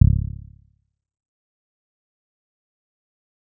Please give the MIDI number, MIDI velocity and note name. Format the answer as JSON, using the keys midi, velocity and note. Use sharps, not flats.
{"midi": 25, "velocity": 25, "note": "C#1"}